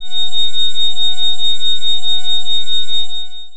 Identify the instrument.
electronic organ